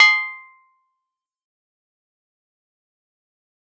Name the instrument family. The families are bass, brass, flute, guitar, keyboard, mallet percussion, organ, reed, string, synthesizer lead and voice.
keyboard